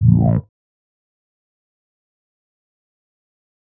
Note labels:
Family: bass; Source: synthesizer; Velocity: 127; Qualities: distorted, fast decay, percussive

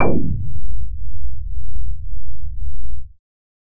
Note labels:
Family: bass; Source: synthesizer; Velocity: 25; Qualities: distorted

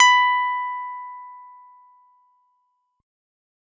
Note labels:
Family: guitar; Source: electronic; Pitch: B5; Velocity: 127

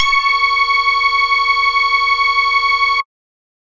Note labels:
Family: bass; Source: synthesizer; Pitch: C#6; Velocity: 127

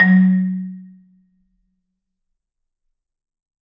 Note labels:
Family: mallet percussion; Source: acoustic; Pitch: F#3; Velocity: 100; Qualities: reverb

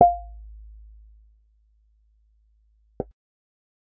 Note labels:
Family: bass; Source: synthesizer; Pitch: F5; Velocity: 50; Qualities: percussive

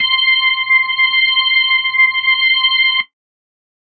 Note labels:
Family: keyboard; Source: electronic; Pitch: C6; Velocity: 50; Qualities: distorted

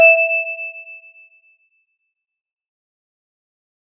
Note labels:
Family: mallet percussion; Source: acoustic; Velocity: 75; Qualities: fast decay

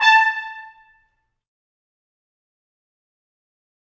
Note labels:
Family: brass; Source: acoustic; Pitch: A5; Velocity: 75; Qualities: fast decay, percussive, reverb

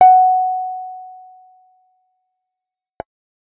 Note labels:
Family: bass; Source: synthesizer; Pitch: F#5; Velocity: 50; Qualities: fast decay

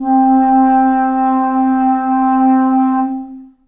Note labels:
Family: reed; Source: acoustic; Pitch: C4; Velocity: 25; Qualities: dark, long release, reverb

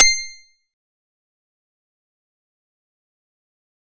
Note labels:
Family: guitar; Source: acoustic; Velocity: 25; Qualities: bright, distorted, fast decay, percussive

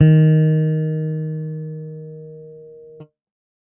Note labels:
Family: bass; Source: electronic; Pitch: D#3; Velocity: 75

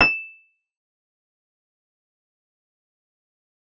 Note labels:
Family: keyboard; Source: synthesizer; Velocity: 100; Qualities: fast decay, percussive

